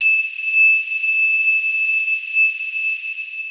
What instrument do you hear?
electronic guitar